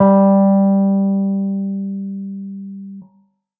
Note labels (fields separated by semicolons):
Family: keyboard; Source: electronic; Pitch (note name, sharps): G3; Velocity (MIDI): 75